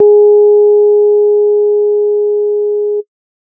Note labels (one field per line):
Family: organ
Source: electronic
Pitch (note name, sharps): G#4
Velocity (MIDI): 127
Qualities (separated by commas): dark